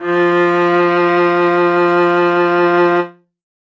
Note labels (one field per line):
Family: string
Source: acoustic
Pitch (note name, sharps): F3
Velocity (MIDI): 25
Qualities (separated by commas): reverb